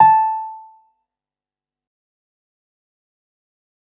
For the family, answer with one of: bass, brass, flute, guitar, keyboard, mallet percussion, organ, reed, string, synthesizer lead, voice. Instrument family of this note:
keyboard